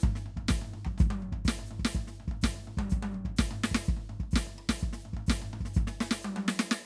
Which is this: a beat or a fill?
beat